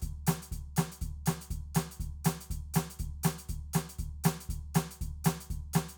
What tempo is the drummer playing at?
120 BPM